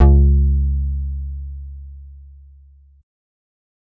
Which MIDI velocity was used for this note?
75